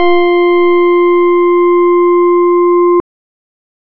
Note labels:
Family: organ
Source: electronic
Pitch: F4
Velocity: 75

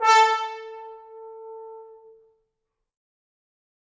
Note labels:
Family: brass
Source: acoustic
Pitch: A4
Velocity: 100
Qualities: bright, fast decay, reverb

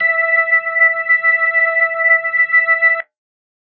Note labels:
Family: organ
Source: electronic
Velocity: 75

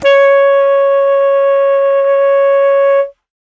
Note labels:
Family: reed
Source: acoustic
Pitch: C#5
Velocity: 25

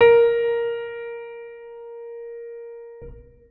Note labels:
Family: organ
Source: electronic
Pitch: A#4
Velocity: 75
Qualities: reverb

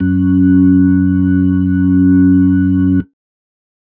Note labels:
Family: organ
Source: electronic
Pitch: F#2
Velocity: 50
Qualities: dark

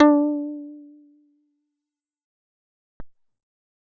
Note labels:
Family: bass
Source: synthesizer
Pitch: D4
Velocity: 127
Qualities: fast decay

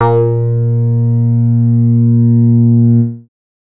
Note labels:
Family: bass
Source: synthesizer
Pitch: A#2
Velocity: 50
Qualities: distorted

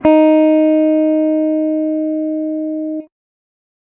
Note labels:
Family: guitar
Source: electronic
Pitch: D#4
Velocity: 50

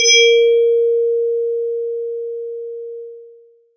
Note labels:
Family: mallet percussion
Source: electronic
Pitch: A#4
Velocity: 127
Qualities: multiphonic

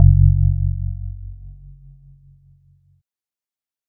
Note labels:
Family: keyboard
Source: electronic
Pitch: F#1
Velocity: 127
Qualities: dark

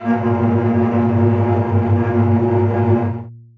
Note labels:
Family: string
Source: acoustic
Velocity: 75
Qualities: bright, long release, non-linear envelope, reverb

